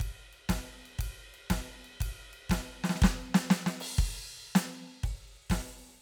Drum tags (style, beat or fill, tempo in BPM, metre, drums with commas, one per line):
rock
beat
120 BPM
4/4
crash, ride, open hi-hat, snare, kick